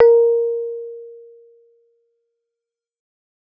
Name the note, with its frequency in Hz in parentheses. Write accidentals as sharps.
A#4 (466.2 Hz)